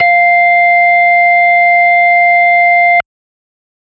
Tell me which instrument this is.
electronic organ